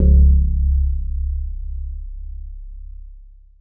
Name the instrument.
synthesizer guitar